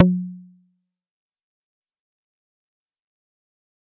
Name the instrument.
synthesizer bass